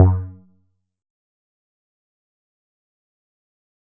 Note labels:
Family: bass; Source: synthesizer; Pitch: F#2; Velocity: 127; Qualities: dark, fast decay, percussive

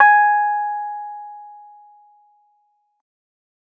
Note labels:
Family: keyboard; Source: electronic; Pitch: G#5; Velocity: 127

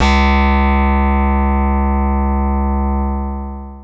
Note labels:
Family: keyboard; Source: electronic; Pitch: C#2; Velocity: 127; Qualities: bright, long release

